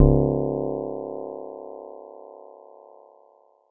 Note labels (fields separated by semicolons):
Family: keyboard; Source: electronic; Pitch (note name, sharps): C#1; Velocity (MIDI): 50